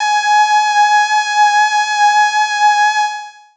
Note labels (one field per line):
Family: voice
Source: synthesizer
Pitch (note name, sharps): G#5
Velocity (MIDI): 50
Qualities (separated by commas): bright, long release